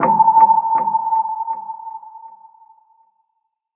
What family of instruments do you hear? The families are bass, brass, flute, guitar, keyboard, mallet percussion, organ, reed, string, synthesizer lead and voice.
synthesizer lead